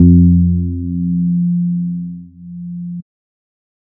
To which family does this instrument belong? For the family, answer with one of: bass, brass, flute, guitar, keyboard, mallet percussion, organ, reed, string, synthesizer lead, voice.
bass